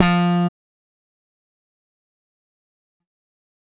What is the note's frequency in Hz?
174.6 Hz